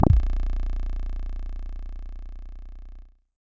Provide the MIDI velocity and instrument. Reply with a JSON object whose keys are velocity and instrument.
{"velocity": 25, "instrument": "synthesizer bass"}